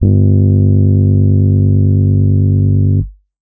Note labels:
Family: keyboard; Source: electronic; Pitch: G1; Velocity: 50; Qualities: dark

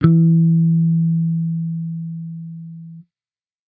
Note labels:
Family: bass; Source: electronic; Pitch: E3; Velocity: 75

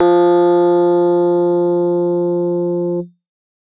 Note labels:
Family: keyboard; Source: acoustic; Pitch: F3; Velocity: 127

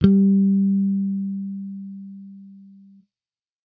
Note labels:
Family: bass; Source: electronic; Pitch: G3; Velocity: 100

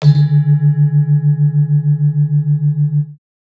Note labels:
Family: mallet percussion; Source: acoustic; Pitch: D3; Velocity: 127; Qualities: multiphonic

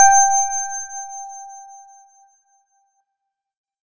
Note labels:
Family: organ; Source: electronic; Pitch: G5; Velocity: 50; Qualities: bright

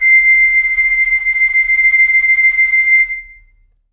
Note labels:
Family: flute; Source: acoustic; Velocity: 75; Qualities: long release, reverb

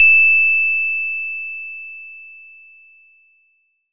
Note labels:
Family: bass; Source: synthesizer; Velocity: 50; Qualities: bright, distorted

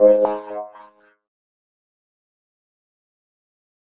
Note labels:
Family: keyboard; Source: electronic; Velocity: 100; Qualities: distorted, fast decay, non-linear envelope

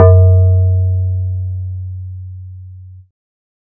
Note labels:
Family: bass; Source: synthesizer; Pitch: F#2; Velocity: 50

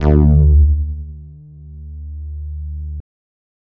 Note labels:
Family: bass; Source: synthesizer; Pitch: D2; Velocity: 75; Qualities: distorted

